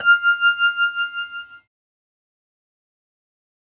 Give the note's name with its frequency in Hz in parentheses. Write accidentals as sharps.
F6 (1397 Hz)